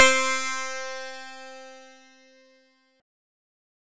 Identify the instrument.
synthesizer lead